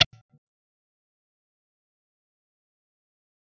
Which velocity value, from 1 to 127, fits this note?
25